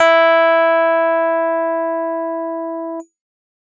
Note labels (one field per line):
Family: keyboard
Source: electronic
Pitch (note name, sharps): E4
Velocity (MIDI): 127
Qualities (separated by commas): distorted